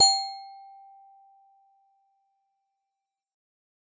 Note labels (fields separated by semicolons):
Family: mallet percussion; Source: acoustic; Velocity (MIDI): 75; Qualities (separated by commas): fast decay, percussive